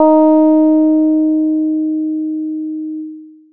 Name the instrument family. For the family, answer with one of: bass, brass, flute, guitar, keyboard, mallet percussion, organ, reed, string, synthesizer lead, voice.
bass